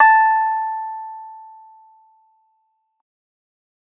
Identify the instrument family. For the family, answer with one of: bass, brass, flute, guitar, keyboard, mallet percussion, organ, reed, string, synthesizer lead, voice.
keyboard